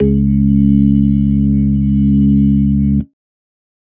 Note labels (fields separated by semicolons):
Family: organ; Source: electronic; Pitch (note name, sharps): C#2; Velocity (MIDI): 100; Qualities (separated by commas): dark